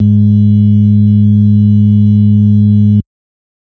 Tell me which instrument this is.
electronic organ